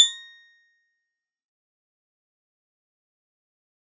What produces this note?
acoustic mallet percussion instrument